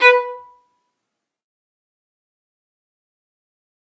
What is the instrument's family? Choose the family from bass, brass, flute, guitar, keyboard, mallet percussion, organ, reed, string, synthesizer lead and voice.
string